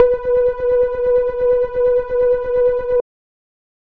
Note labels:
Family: bass; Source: synthesizer; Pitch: B4; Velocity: 25; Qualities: dark

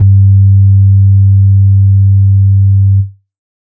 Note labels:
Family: organ; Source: electronic; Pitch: G2; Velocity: 25; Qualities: dark

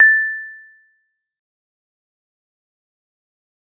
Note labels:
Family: mallet percussion; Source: acoustic; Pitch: A6; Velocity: 100; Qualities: fast decay, percussive

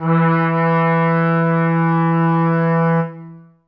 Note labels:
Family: brass; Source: acoustic; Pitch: E3; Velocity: 25; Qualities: long release, reverb

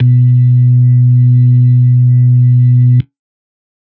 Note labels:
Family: organ; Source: electronic; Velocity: 127; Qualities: dark

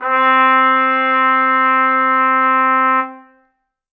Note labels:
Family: brass; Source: acoustic; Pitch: C4; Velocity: 75; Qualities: reverb

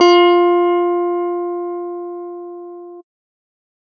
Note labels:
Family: bass; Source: synthesizer; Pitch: F4; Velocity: 127; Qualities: distorted

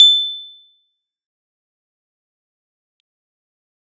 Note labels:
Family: keyboard; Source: electronic; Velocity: 50; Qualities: bright, fast decay, percussive

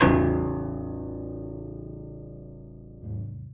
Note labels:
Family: keyboard; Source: acoustic; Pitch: A0; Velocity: 127; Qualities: reverb

